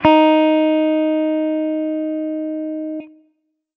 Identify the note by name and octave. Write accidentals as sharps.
D#4